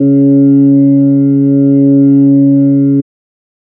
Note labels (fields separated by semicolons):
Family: organ; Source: electronic; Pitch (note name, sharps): C#3; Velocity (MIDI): 100; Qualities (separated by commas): dark